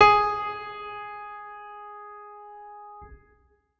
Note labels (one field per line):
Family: organ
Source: electronic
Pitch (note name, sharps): G#4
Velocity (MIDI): 100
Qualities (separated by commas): reverb